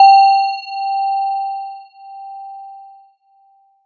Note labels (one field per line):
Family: mallet percussion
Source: electronic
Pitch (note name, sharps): G5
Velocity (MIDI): 50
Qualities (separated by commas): multiphonic